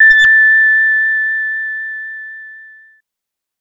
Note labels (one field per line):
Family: bass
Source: synthesizer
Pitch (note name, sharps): A6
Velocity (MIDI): 100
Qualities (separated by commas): distorted